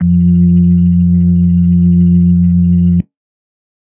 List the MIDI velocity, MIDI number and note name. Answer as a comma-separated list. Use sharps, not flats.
50, 41, F2